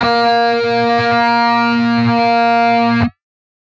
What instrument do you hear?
synthesizer guitar